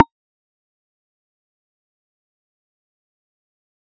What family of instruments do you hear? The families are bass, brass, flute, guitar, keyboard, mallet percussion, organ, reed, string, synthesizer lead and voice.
mallet percussion